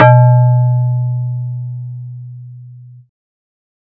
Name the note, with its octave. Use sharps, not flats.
B2